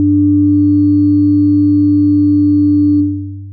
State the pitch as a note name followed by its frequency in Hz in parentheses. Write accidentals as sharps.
G2 (98 Hz)